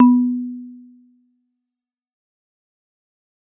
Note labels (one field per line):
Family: mallet percussion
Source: acoustic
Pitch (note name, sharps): B3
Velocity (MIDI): 75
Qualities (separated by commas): dark, fast decay